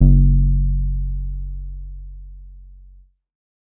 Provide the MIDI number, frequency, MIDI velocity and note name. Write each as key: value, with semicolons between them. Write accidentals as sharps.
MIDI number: 30; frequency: 46.25 Hz; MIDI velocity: 25; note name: F#1